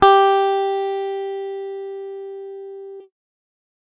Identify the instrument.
electronic guitar